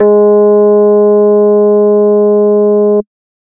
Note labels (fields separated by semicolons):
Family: organ; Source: electronic; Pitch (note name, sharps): G#3; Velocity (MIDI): 100